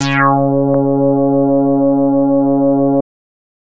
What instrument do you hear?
synthesizer bass